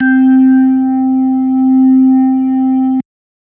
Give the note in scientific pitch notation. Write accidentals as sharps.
C4